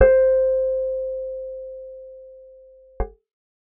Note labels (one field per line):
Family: guitar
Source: acoustic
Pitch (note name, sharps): C5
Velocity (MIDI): 50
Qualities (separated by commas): dark